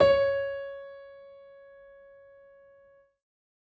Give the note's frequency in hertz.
554.4 Hz